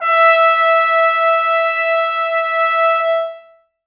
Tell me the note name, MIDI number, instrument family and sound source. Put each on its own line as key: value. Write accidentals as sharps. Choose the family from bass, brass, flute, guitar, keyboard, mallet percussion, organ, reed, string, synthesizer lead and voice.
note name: E5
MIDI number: 76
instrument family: brass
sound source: acoustic